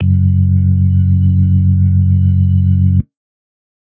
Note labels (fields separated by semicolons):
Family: organ; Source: electronic; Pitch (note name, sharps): F#1; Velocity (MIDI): 100; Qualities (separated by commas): dark